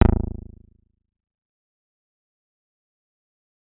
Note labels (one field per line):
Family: bass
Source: synthesizer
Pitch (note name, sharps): A0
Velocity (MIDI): 75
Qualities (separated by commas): fast decay, percussive